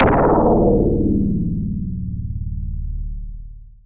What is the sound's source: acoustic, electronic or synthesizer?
synthesizer